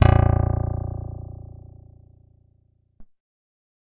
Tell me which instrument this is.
electronic keyboard